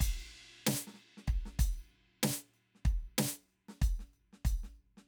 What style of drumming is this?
hip-hop